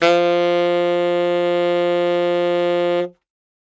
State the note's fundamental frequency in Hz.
174.6 Hz